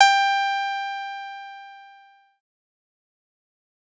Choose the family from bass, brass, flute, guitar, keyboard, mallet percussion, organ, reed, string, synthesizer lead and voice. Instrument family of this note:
bass